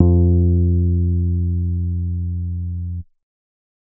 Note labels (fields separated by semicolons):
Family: bass; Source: synthesizer; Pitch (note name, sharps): F2; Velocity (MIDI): 75; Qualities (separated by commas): dark, reverb